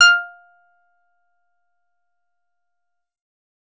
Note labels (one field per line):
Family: bass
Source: synthesizer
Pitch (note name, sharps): F6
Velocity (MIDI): 127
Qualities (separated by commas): distorted, percussive